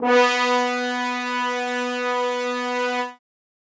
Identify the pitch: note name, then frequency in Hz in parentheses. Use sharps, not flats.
B3 (246.9 Hz)